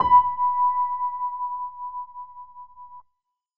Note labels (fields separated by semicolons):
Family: keyboard; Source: electronic; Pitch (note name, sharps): B5; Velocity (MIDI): 50